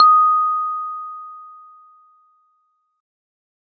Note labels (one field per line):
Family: keyboard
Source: electronic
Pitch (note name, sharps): D#6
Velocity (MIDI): 127